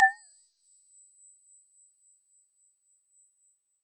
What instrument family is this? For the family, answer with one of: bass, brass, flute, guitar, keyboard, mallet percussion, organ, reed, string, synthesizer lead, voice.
mallet percussion